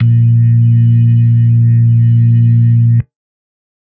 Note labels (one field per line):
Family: organ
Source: electronic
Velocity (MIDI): 127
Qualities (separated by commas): dark